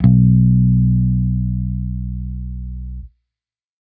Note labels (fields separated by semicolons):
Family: bass; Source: electronic; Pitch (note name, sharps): B1; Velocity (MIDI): 50